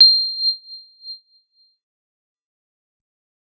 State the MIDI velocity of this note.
100